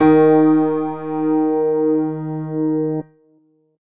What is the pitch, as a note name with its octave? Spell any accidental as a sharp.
D#3